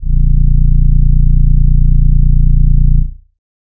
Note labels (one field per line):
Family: voice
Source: synthesizer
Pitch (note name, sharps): A#0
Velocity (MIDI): 50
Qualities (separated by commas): dark